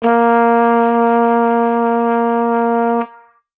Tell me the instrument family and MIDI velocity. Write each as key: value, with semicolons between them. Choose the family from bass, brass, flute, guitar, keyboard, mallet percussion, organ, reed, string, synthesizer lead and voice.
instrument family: brass; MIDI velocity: 75